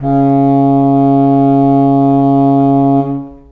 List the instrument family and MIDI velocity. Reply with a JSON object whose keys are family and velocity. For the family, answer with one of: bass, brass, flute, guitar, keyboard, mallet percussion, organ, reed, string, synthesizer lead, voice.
{"family": "reed", "velocity": 25}